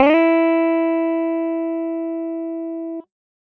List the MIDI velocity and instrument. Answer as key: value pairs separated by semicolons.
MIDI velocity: 127; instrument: electronic guitar